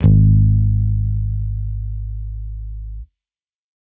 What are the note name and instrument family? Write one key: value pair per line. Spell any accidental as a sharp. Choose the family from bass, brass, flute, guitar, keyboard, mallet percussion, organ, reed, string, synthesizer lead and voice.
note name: G#1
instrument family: bass